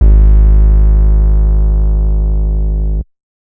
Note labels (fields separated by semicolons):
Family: bass; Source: synthesizer; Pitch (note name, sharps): G#1; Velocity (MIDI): 25; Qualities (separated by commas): distorted